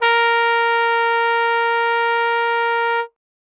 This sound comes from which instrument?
acoustic brass instrument